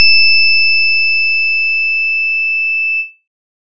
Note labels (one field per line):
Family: keyboard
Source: electronic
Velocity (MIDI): 127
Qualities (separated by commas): bright